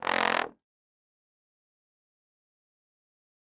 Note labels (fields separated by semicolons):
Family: brass; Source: acoustic; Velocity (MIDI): 50; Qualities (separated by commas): bright, fast decay, reverb